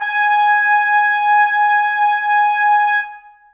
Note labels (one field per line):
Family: brass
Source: acoustic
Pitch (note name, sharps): G#5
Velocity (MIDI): 75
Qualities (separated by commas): reverb